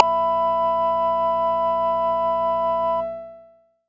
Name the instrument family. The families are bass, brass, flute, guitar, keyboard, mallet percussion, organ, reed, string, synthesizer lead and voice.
bass